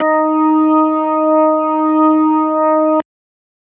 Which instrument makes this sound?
electronic organ